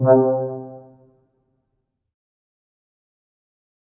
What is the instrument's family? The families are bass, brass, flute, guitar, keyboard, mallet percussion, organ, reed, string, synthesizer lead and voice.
flute